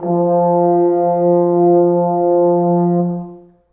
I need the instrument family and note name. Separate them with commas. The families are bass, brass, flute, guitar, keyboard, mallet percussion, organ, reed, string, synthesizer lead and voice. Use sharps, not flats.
brass, F3